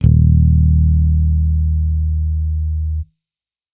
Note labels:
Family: bass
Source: electronic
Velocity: 50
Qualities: distorted

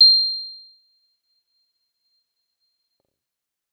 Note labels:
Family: bass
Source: synthesizer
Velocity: 127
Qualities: bright, percussive

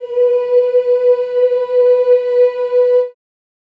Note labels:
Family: voice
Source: acoustic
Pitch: B4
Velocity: 50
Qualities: reverb

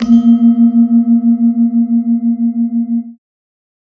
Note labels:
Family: mallet percussion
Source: acoustic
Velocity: 100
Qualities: multiphonic

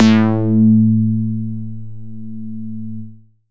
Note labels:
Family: bass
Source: synthesizer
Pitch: A2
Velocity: 50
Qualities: distorted

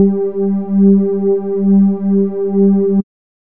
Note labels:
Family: bass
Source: synthesizer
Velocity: 50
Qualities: dark

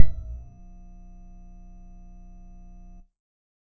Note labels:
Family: bass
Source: synthesizer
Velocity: 25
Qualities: distorted, percussive

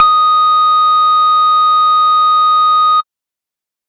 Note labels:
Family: bass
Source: synthesizer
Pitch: D#6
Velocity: 50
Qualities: distorted, tempo-synced

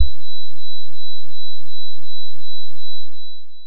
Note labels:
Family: bass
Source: synthesizer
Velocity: 25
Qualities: long release

